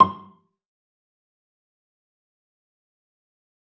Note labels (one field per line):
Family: string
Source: acoustic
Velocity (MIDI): 75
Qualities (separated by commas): fast decay, percussive, reverb